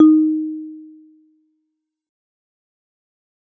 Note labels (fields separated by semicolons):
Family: mallet percussion; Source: acoustic; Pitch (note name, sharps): D#4; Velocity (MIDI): 25; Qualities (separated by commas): fast decay